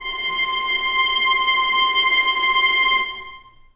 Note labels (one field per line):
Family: string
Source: acoustic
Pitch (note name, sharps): C6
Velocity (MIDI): 50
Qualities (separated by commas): long release, reverb